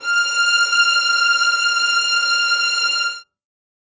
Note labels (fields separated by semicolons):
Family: string; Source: acoustic; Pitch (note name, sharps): F6; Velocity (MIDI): 127; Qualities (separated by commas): reverb